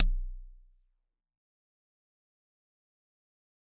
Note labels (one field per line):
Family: mallet percussion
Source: acoustic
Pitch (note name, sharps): B0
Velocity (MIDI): 127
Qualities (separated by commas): fast decay, percussive